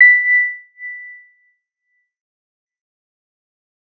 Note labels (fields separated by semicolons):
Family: bass; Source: synthesizer; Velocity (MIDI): 75; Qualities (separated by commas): fast decay